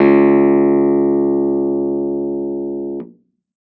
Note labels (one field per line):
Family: keyboard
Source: electronic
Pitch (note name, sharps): C#2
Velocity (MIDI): 50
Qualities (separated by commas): distorted